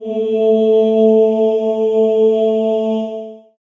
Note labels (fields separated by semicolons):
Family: voice; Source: acoustic; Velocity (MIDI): 50; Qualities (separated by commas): dark, reverb